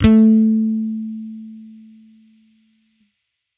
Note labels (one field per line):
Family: bass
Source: electronic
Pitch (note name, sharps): A3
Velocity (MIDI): 25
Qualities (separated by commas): distorted